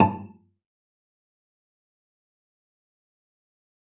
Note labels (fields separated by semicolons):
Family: string; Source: acoustic; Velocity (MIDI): 25; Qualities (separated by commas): fast decay, percussive, reverb